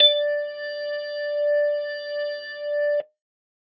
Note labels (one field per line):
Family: organ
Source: electronic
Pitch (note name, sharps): D5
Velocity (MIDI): 75